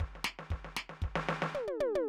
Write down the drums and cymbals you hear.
snare, high tom and kick